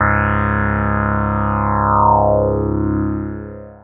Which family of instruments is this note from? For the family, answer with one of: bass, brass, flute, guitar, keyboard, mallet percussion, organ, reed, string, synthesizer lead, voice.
synthesizer lead